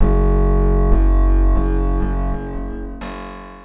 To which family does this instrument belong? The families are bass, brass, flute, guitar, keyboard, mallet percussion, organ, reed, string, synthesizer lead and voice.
guitar